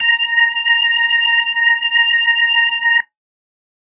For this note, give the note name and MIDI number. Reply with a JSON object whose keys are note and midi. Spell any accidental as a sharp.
{"note": "A#5", "midi": 82}